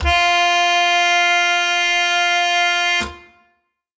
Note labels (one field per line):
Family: reed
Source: acoustic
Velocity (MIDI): 75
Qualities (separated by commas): bright